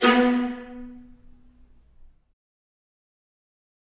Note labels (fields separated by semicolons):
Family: string; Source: acoustic; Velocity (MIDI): 100; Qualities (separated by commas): fast decay, reverb